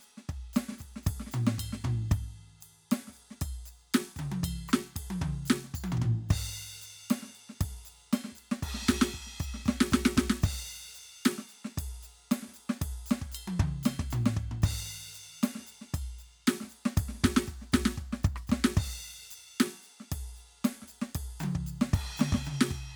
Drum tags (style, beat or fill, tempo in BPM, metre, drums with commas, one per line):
funk
beat
115 BPM
4/4
crash, ride, ride bell, percussion, snare, cross-stick, high tom, mid tom, floor tom, kick